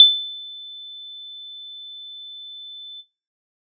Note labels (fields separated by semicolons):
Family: bass; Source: synthesizer; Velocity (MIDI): 50; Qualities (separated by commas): bright